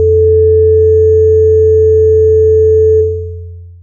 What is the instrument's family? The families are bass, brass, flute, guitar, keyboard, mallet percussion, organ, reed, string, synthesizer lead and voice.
synthesizer lead